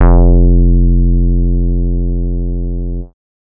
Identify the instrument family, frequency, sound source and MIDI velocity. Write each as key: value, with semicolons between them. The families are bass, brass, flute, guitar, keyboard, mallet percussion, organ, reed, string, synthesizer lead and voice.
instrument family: bass; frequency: 43.65 Hz; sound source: synthesizer; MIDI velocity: 127